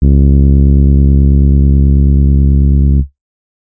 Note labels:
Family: keyboard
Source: electronic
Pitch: C#2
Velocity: 50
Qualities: dark

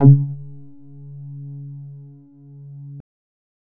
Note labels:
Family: bass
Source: synthesizer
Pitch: C#3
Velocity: 25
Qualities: dark, distorted

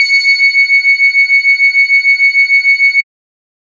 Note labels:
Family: bass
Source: synthesizer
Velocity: 127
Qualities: distorted

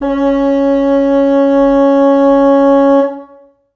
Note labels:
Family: reed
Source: acoustic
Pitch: C#4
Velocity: 127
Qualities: long release, reverb

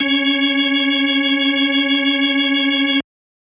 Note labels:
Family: organ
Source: electronic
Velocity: 75

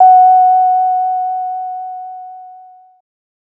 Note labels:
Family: bass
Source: synthesizer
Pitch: F#5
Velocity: 50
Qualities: distorted

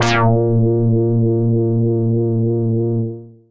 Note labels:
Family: bass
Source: synthesizer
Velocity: 75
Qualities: distorted, tempo-synced

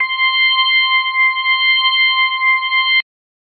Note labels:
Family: organ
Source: electronic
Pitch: C6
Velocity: 100

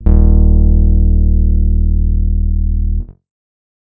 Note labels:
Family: guitar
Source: acoustic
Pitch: D#1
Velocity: 50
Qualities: dark

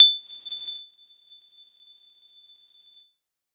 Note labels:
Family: mallet percussion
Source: electronic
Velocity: 75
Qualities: bright, non-linear envelope

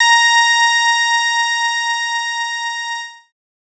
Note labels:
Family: bass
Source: synthesizer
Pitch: A#5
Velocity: 50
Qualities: bright, distorted

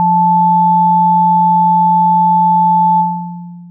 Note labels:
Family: synthesizer lead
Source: synthesizer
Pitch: F3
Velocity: 127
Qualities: long release

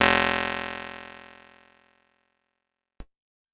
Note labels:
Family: keyboard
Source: electronic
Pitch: F1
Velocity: 127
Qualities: bright, fast decay

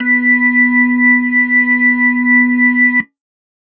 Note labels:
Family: organ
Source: electronic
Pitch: B3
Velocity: 50

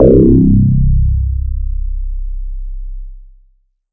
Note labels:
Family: bass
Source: synthesizer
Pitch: C1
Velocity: 100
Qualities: distorted

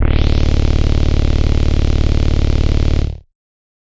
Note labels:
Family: bass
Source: synthesizer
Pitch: D0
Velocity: 100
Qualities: bright, distorted

